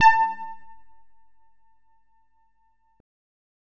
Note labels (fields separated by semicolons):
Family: bass; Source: synthesizer; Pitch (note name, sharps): A5; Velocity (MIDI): 75; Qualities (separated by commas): distorted